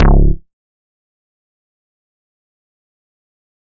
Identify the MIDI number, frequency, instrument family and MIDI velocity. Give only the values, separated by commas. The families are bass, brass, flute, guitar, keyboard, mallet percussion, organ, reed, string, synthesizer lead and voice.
25, 34.65 Hz, bass, 75